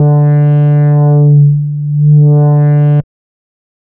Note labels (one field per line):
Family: bass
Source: synthesizer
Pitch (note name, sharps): D3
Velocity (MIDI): 127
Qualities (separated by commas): distorted